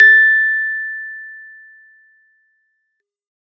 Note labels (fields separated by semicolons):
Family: keyboard; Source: acoustic; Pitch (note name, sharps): A6; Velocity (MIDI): 127